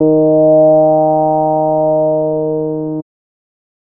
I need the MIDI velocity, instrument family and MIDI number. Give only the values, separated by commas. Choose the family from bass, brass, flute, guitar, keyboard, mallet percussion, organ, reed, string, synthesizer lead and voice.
100, bass, 51